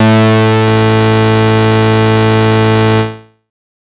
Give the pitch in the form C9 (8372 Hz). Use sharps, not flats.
A2 (110 Hz)